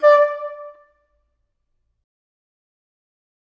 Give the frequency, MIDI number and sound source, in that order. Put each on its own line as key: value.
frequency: 587.3 Hz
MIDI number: 74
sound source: acoustic